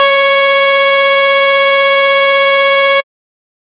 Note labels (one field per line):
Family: bass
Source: synthesizer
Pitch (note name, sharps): C#5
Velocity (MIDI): 75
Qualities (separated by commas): bright, distorted